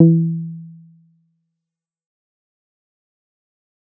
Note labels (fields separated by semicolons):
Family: guitar; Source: electronic; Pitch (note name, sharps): E3; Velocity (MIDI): 25; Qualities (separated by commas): fast decay